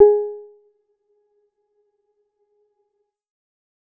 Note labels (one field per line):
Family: keyboard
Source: electronic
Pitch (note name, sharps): G#4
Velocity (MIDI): 50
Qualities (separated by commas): dark, percussive, reverb